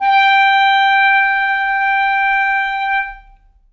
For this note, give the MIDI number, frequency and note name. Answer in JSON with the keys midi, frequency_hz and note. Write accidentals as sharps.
{"midi": 79, "frequency_hz": 784, "note": "G5"}